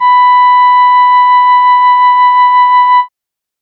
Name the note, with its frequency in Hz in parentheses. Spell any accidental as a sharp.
B5 (987.8 Hz)